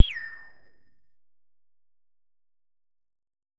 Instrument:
synthesizer bass